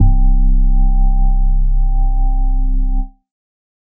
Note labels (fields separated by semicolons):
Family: organ; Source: electronic; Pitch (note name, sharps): C1; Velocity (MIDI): 127; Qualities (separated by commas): dark